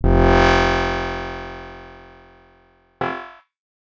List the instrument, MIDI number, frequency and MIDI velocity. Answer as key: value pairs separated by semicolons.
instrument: acoustic guitar; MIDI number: 29; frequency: 43.65 Hz; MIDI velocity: 75